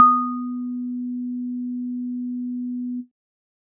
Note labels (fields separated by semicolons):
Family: keyboard; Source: electronic; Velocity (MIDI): 100